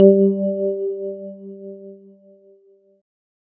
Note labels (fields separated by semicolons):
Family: keyboard; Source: electronic; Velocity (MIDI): 100; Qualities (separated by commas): dark